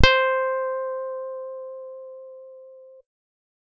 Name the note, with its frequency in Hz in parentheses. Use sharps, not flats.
C5 (523.3 Hz)